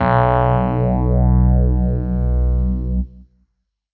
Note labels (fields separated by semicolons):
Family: keyboard; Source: electronic; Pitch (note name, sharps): B1; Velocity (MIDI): 100; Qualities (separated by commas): distorted